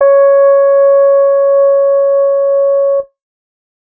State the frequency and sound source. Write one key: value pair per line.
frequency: 554.4 Hz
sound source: electronic